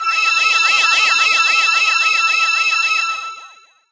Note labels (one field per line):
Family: voice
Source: synthesizer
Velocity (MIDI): 100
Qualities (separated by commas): bright, distorted, long release